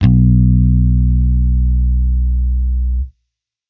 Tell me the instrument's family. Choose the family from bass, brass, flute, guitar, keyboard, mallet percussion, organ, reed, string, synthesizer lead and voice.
bass